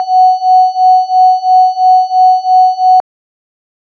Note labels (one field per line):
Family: organ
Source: electronic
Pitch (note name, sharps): F#5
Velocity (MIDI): 100